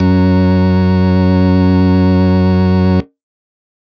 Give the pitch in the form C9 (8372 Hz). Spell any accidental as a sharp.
F#2 (92.5 Hz)